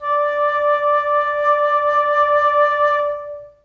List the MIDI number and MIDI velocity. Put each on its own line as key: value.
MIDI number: 74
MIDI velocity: 50